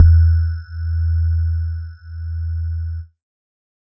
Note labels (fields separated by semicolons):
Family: synthesizer lead; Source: synthesizer; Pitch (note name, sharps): E2; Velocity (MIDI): 75